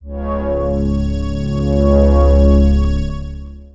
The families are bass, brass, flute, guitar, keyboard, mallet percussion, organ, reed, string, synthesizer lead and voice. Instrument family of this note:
synthesizer lead